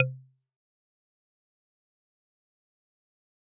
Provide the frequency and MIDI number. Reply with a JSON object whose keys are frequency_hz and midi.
{"frequency_hz": 130.8, "midi": 48}